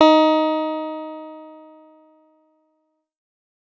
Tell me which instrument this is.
electronic guitar